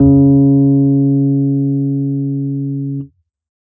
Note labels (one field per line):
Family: keyboard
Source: electronic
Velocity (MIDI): 75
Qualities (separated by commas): dark